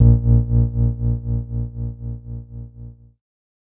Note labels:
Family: keyboard; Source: electronic; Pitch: A#1; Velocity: 50; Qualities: dark

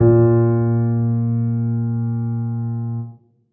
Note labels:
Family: keyboard; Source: acoustic; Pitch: A#2; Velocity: 50; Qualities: reverb

